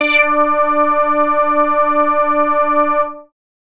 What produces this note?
synthesizer bass